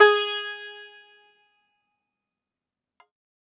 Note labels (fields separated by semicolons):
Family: guitar; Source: acoustic; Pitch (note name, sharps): G#4; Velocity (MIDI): 100; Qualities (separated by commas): bright, fast decay, multiphonic, reverb